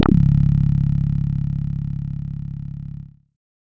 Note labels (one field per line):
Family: bass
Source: synthesizer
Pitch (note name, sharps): C#1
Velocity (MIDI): 100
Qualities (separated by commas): distorted